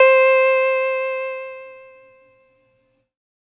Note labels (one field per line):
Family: keyboard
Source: electronic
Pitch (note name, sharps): C5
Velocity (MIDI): 100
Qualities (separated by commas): distorted